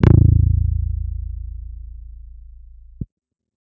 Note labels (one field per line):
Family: guitar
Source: electronic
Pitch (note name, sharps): A0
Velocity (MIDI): 25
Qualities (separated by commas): distorted